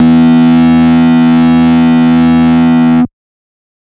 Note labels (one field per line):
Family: bass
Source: synthesizer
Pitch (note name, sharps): E2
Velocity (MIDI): 100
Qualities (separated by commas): bright, distorted, multiphonic